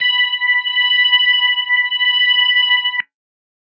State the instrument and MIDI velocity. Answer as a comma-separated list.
electronic organ, 100